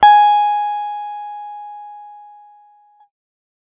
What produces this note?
electronic guitar